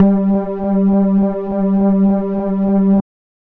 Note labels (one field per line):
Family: bass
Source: synthesizer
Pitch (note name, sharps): G3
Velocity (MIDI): 127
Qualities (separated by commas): dark